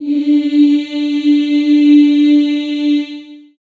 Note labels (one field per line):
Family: voice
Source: acoustic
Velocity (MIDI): 127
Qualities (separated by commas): long release, reverb